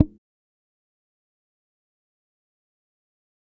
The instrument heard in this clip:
electronic bass